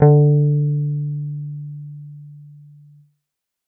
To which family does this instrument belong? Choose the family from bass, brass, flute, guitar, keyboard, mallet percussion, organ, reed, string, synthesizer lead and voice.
bass